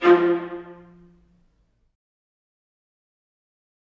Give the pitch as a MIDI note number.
53